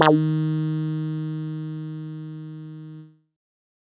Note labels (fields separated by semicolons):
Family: bass; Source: synthesizer; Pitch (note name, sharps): D#3; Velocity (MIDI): 75; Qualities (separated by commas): distorted